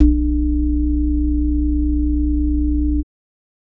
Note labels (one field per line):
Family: organ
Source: electronic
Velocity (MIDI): 75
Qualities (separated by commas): multiphonic